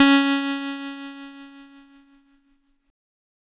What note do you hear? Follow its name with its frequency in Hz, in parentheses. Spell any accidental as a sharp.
C#4 (277.2 Hz)